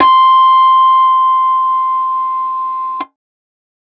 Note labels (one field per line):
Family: guitar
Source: electronic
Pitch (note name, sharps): C6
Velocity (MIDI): 50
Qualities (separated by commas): distorted